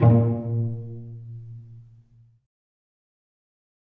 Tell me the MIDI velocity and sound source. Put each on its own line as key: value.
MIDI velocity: 127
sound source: acoustic